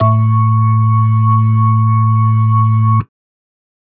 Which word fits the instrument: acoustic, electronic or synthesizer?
electronic